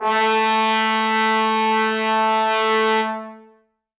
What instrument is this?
acoustic brass instrument